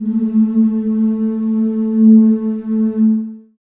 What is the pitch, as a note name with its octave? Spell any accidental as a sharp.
A3